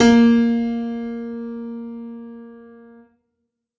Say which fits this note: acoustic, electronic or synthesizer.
acoustic